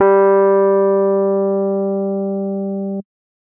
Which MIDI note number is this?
55